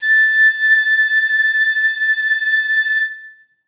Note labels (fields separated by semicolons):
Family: flute; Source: acoustic; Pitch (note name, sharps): A6; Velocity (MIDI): 100; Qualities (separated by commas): reverb